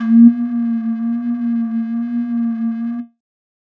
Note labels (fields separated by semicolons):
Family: flute; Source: synthesizer; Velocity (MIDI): 25; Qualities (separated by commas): distorted